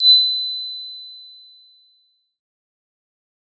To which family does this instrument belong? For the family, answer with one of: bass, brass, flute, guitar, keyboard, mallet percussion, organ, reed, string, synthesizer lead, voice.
synthesizer lead